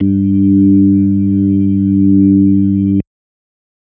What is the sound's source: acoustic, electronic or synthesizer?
electronic